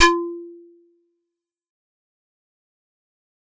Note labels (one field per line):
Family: keyboard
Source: acoustic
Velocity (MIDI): 127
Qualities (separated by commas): fast decay, percussive